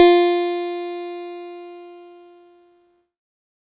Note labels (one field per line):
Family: keyboard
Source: electronic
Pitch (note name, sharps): F4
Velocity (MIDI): 50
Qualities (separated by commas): bright, distorted